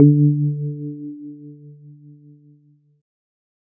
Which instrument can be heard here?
electronic keyboard